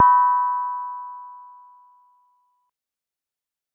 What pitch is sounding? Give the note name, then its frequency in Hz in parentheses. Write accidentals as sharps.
B5 (987.8 Hz)